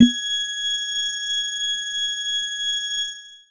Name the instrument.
electronic organ